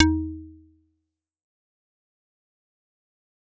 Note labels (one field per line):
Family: mallet percussion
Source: acoustic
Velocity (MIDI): 100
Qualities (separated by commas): fast decay, percussive